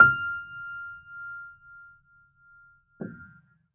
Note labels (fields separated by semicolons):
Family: keyboard; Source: acoustic; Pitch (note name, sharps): F6; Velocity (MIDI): 25